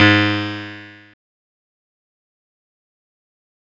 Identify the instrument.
electronic guitar